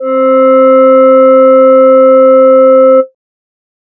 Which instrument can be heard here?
synthesizer voice